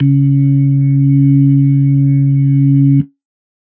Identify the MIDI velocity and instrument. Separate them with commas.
75, electronic organ